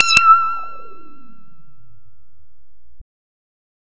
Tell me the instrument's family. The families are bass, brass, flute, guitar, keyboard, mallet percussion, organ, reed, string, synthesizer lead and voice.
bass